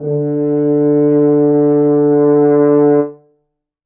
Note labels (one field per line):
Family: brass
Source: acoustic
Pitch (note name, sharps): D3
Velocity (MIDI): 75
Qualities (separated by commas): dark, reverb